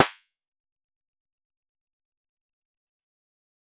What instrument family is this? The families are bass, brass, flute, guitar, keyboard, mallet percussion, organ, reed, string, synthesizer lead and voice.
guitar